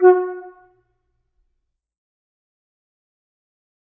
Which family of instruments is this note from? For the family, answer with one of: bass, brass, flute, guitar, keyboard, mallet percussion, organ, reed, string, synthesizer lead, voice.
flute